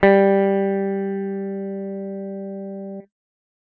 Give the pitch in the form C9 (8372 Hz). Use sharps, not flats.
G3 (196 Hz)